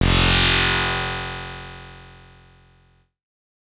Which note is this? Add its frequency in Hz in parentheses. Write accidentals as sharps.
F1 (43.65 Hz)